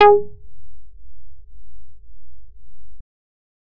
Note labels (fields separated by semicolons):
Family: bass; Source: synthesizer; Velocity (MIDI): 100; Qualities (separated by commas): distorted